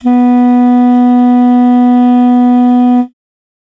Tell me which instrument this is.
acoustic reed instrument